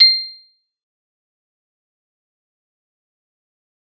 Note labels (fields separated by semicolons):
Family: mallet percussion; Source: acoustic; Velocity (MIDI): 25; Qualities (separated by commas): bright, fast decay, percussive